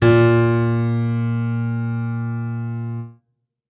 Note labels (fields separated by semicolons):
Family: keyboard; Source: acoustic; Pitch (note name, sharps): A#2; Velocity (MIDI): 100; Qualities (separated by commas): reverb